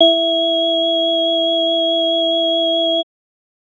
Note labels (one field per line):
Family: organ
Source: electronic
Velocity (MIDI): 25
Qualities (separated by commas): multiphonic